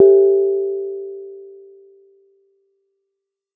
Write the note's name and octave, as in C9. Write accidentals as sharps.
G4